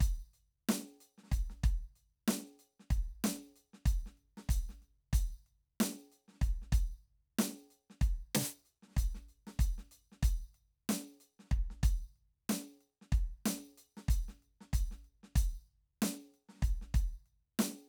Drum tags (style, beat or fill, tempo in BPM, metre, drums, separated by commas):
hip-hop, beat, 94 BPM, 4/4, ride, closed hi-hat, snare, kick